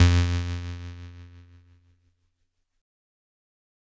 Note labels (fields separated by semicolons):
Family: keyboard; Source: electronic; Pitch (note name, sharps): F2; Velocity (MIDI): 25; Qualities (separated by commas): bright, distorted